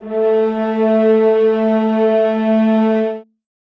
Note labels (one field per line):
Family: string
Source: acoustic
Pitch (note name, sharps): A3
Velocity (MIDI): 25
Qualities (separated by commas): reverb